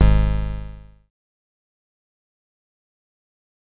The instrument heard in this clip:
synthesizer bass